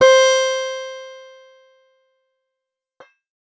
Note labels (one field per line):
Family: guitar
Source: acoustic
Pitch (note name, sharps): C5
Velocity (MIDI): 75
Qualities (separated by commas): bright, distorted, fast decay